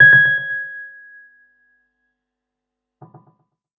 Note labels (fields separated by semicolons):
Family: keyboard; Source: electronic; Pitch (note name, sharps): G#6; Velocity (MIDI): 100; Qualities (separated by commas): bright, fast decay, tempo-synced